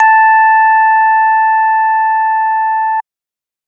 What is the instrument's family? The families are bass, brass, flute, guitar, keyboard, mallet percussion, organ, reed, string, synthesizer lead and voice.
organ